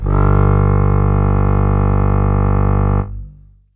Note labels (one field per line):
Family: reed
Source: acoustic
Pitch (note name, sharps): G1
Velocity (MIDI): 100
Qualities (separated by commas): long release, reverb